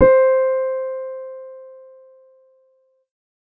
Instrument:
synthesizer keyboard